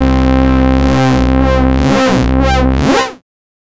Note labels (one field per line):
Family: bass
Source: synthesizer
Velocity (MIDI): 127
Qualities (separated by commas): distorted, non-linear envelope